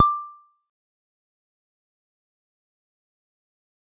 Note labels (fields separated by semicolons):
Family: bass; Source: synthesizer; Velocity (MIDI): 75; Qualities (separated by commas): fast decay, percussive